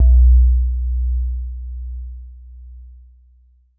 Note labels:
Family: keyboard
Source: electronic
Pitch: B1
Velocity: 75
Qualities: dark

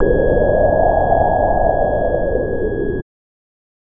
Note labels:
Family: bass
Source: synthesizer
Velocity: 75

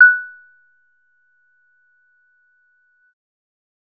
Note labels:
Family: bass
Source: synthesizer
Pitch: F#6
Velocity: 50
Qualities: percussive

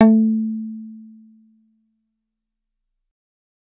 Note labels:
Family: bass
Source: synthesizer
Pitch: A3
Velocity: 50

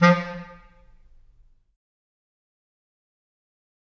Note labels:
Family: reed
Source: acoustic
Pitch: F3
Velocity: 75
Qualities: fast decay, percussive, reverb

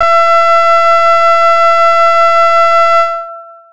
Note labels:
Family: keyboard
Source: electronic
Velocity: 75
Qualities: distorted, long release

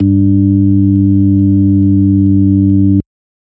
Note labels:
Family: organ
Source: electronic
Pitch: G2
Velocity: 25

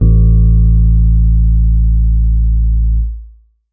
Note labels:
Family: keyboard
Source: electronic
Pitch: A1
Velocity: 25

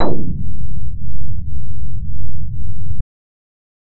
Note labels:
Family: bass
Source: synthesizer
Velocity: 50

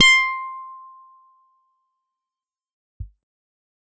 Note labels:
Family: guitar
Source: electronic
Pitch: C6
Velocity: 100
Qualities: bright, distorted, fast decay

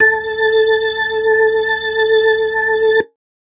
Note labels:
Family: organ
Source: electronic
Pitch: A4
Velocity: 50

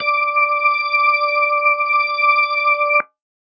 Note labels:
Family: organ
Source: electronic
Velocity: 127

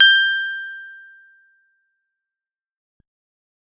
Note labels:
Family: guitar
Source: electronic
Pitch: G6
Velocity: 25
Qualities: fast decay

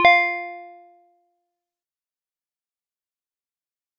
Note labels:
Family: mallet percussion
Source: acoustic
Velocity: 100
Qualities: fast decay, multiphonic, percussive

